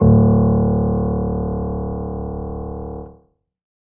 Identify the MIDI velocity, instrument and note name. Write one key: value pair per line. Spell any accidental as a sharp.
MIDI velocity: 25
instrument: acoustic keyboard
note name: D1